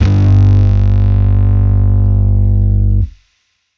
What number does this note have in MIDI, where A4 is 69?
31